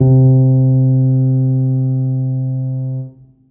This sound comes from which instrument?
acoustic keyboard